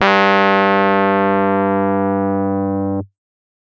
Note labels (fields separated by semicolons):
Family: keyboard; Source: electronic; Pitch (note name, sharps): G2; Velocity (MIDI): 127; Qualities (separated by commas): distorted